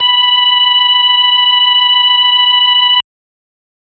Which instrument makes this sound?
electronic organ